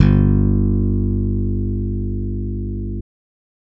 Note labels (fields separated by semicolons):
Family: bass; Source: electronic; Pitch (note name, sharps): G1; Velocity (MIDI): 127